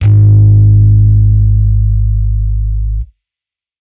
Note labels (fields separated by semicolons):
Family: bass; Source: electronic; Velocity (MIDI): 127; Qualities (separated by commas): distorted